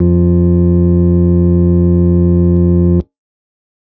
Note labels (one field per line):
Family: organ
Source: electronic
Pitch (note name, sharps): F2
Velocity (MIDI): 127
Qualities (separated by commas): distorted